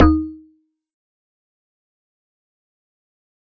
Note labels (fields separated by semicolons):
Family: mallet percussion; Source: electronic; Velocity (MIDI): 75; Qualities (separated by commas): fast decay, percussive